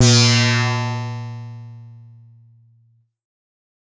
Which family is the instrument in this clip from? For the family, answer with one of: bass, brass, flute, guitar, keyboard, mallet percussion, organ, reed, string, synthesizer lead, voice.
bass